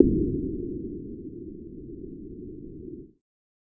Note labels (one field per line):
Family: bass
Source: synthesizer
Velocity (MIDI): 100